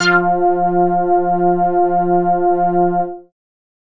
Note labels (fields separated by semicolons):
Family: bass; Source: synthesizer; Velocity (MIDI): 50; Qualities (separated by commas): distorted